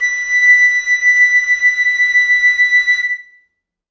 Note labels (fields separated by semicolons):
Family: flute; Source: acoustic; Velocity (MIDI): 127; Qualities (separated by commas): reverb